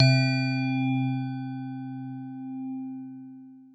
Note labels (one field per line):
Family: mallet percussion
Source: acoustic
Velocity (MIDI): 127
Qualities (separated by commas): long release